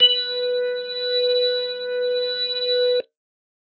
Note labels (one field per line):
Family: organ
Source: electronic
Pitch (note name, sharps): B4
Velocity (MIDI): 25